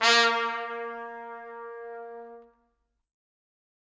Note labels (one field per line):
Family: brass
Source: acoustic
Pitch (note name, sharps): A#3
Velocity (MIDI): 50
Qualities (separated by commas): bright, reverb